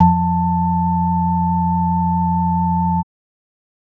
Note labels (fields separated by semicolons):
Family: organ; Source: electronic; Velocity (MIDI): 100; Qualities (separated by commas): multiphonic